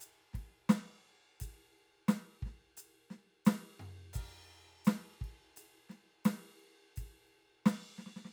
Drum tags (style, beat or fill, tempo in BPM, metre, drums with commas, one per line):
rock
beat
86 BPM
4/4
crash, ride, hi-hat pedal, snare, floor tom, kick